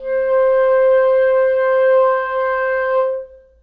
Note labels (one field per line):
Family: reed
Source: acoustic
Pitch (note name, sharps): C5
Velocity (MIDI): 50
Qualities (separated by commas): reverb